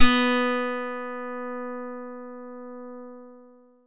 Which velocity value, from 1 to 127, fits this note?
25